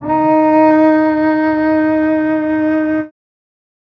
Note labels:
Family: string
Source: acoustic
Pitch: D#4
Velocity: 75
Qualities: reverb

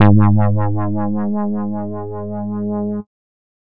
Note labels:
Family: bass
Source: synthesizer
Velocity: 75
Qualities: dark, distorted

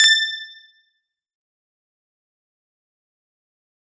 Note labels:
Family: guitar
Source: electronic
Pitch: A6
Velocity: 127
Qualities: fast decay, percussive

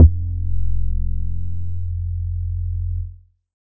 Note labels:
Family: bass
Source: synthesizer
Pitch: F1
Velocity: 25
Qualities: distorted

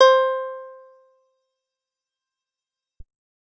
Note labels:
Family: guitar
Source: acoustic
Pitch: C5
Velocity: 100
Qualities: fast decay

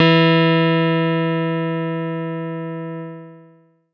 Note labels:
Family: keyboard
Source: electronic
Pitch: E3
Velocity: 127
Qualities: distorted, long release

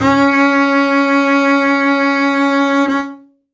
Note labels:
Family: string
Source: acoustic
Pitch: C#4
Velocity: 127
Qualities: reverb

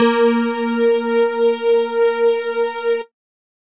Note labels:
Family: mallet percussion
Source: electronic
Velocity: 75

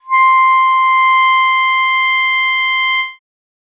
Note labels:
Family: reed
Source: acoustic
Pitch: C6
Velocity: 50

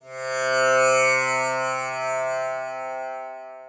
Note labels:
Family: guitar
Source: acoustic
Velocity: 100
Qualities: long release, multiphonic, reverb

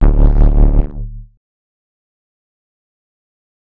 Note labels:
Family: bass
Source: synthesizer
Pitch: D1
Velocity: 50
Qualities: distorted, fast decay, multiphonic

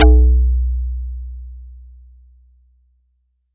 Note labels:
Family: mallet percussion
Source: acoustic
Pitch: B1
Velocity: 75

